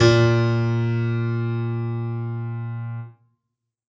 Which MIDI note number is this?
46